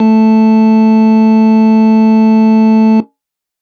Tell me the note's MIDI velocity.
127